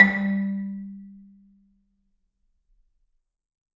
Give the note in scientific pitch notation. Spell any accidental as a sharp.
G3